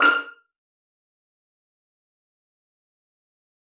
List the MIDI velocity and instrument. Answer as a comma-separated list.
25, acoustic string instrument